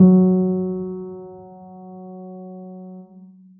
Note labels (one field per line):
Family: keyboard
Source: acoustic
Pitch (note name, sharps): F#3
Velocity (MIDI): 50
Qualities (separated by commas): dark, long release, reverb